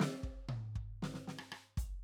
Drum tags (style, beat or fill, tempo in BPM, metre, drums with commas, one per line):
samba
fill
116 BPM
4/4
closed hi-hat, snare, cross-stick, high tom, kick